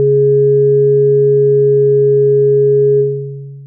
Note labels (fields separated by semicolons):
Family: synthesizer lead; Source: synthesizer; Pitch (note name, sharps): C#3; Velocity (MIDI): 50; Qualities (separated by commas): long release